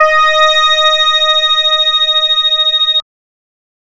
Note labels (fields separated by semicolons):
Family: bass; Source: synthesizer; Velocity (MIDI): 100; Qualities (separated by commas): distorted, multiphonic